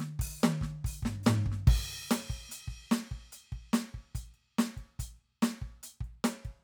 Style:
rock